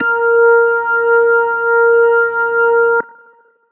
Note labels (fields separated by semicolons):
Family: organ; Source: electronic; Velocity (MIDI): 100